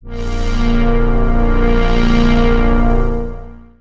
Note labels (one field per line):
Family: synthesizer lead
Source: synthesizer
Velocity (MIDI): 100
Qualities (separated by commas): bright, long release, non-linear envelope